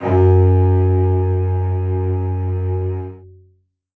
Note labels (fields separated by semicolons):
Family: string; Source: acoustic; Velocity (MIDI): 127; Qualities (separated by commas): reverb